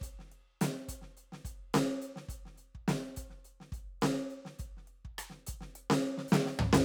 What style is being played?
rock